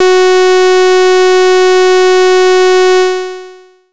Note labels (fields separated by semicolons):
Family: bass; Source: synthesizer; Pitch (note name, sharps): F#4; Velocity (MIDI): 50; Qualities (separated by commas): bright, distorted, long release